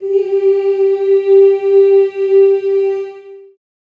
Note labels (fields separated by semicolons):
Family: voice; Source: acoustic; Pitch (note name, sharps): G4; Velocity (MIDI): 25; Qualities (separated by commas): long release, reverb